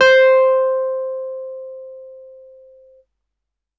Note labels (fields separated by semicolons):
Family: keyboard; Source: electronic; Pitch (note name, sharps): C5; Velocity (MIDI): 127